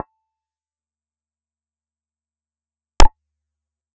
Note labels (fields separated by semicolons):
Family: bass; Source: synthesizer; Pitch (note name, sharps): A5; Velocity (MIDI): 127; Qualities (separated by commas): percussive, reverb